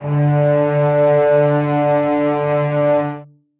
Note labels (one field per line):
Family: string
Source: acoustic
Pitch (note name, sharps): D3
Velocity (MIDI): 50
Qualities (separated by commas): reverb